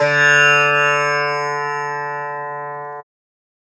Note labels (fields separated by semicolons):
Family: guitar; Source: acoustic; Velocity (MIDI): 25; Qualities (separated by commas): bright, multiphonic, reverb